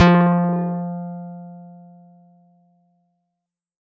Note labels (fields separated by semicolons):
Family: guitar; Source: electronic; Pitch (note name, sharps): F3; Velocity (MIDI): 75